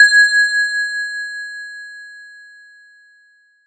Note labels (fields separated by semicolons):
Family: mallet percussion; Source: acoustic; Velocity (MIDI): 50; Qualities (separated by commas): bright, multiphonic